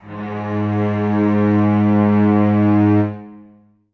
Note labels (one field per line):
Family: string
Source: acoustic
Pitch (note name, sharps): G#2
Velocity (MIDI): 50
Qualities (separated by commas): long release, reverb